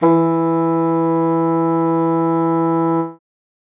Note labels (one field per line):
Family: reed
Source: acoustic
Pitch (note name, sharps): E3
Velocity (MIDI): 50